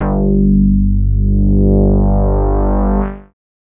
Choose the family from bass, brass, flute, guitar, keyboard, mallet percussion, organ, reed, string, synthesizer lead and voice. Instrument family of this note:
bass